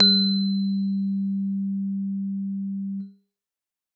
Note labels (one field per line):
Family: keyboard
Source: acoustic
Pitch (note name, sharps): G3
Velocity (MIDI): 75